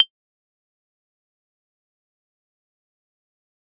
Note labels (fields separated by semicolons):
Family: mallet percussion; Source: acoustic; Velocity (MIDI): 75; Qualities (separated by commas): dark, fast decay, percussive, reverb